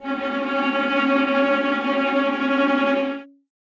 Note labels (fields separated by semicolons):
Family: string; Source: acoustic; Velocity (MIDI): 75; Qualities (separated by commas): bright, non-linear envelope, reverb